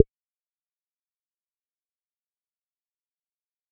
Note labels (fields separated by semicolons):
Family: bass; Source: synthesizer; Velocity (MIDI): 25; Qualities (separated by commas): fast decay, percussive